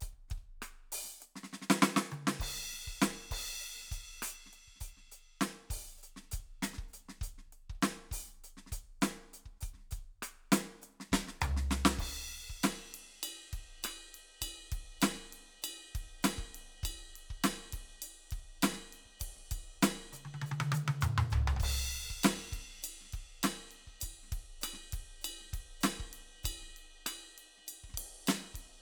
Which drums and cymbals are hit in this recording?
crash, ride, ride bell, closed hi-hat, open hi-hat, hi-hat pedal, snare, cross-stick, high tom, mid tom, floor tom and kick